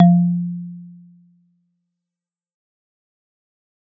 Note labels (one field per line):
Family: mallet percussion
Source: acoustic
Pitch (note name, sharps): F3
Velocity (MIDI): 75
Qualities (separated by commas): dark, fast decay